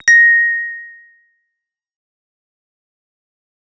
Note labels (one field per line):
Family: bass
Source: synthesizer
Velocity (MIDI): 50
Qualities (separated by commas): distorted, fast decay